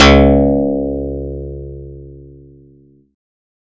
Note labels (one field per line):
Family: bass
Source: synthesizer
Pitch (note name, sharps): C#2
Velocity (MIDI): 127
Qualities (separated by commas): bright